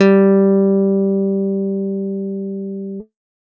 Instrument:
electronic guitar